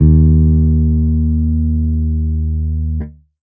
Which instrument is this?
electronic bass